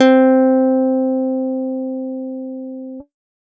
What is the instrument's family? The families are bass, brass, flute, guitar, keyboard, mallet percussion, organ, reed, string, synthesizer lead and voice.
guitar